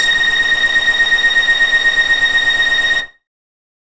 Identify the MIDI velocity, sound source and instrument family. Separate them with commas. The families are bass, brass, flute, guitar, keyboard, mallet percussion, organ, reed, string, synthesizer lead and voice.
50, synthesizer, bass